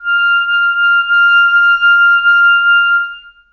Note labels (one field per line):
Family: reed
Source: acoustic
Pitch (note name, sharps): F6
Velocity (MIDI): 50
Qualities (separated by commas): reverb